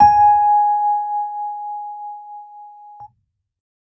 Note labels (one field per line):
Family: keyboard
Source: electronic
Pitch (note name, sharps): G#5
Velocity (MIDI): 75